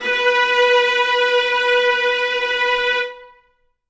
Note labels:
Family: string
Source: acoustic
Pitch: B4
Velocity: 100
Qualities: reverb

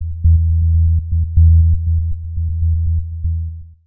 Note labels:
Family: synthesizer lead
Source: synthesizer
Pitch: E2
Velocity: 25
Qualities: dark, long release, tempo-synced

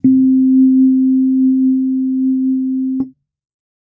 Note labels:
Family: keyboard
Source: electronic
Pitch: C4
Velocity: 25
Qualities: dark

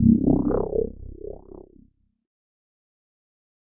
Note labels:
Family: keyboard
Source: electronic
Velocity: 50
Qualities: distorted, fast decay, non-linear envelope

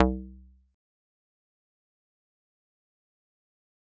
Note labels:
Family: mallet percussion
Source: acoustic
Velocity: 50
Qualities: fast decay, percussive

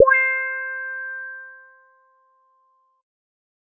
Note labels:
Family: bass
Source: synthesizer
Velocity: 100

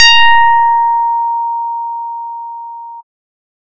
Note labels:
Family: bass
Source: synthesizer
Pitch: A#5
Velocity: 100

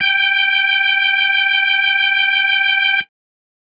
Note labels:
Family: organ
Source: electronic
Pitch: G5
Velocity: 127

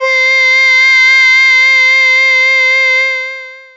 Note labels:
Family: voice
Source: synthesizer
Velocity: 25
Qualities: distorted, long release

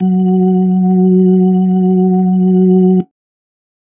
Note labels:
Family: organ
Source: electronic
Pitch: F#3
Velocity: 100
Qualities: dark

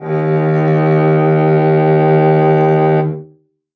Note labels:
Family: string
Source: acoustic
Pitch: D#2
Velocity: 127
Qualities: bright, reverb

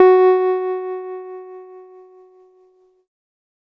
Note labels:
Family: keyboard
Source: electronic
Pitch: F#4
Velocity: 100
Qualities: distorted

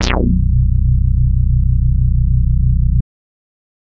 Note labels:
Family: bass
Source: synthesizer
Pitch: B0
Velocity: 50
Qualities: distorted

